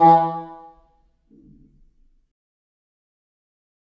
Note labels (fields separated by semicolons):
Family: reed; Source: acoustic; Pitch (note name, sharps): E3; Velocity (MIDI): 75; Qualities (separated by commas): fast decay, percussive, reverb